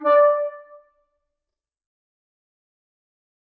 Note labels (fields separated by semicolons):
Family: flute; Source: acoustic; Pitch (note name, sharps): D5; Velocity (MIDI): 50; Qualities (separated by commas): fast decay, reverb